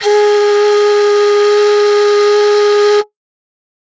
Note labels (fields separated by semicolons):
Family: flute; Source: acoustic; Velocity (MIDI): 127